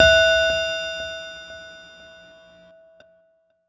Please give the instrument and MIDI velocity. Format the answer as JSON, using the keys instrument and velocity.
{"instrument": "electronic keyboard", "velocity": 75}